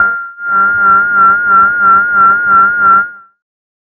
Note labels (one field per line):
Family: bass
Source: synthesizer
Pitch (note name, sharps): F6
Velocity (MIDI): 75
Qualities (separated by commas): tempo-synced